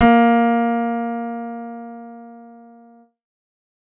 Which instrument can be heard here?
synthesizer keyboard